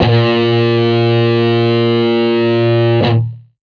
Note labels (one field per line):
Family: guitar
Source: electronic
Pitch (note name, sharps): A#2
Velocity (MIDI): 75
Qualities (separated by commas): distorted, long release